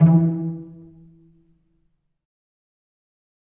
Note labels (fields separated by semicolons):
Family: string; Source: acoustic; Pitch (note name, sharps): E3; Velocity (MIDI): 127; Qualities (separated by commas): dark, fast decay, reverb